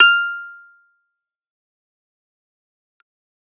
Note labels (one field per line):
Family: keyboard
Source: electronic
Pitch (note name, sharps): F6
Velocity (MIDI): 100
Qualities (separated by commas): fast decay, percussive